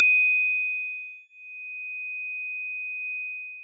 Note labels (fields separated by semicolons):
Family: mallet percussion; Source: acoustic; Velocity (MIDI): 127; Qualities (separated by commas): bright, distorted, long release